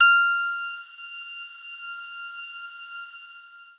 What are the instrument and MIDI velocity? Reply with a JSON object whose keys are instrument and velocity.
{"instrument": "electronic guitar", "velocity": 50}